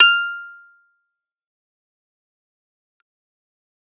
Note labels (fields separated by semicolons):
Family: keyboard; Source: electronic; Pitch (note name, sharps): F6; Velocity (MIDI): 127; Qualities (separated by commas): fast decay, percussive